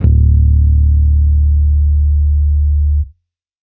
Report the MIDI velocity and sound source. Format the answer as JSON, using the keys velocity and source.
{"velocity": 75, "source": "electronic"}